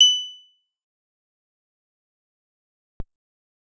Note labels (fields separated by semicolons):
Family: guitar; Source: acoustic; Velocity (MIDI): 25; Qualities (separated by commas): bright, fast decay, percussive